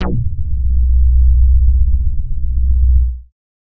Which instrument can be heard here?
synthesizer bass